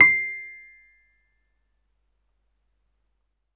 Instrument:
electronic keyboard